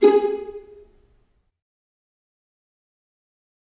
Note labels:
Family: string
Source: acoustic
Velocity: 25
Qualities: dark, fast decay, percussive, reverb

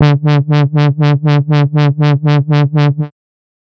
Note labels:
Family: bass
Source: synthesizer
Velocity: 25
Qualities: bright, distorted, tempo-synced

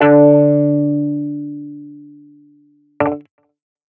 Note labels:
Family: guitar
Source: electronic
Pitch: D3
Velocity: 25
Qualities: distorted

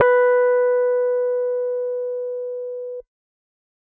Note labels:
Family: keyboard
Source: electronic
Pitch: B4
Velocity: 127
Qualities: dark

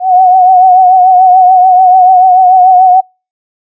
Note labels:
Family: flute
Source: synthesizer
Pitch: F#5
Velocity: 127

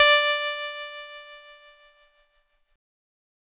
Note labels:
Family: keyboard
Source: electronic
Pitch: D5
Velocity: 50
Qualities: bright, distorted

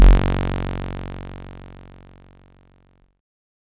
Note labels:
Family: bass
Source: synthesizer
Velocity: 50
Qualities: bright, distorted

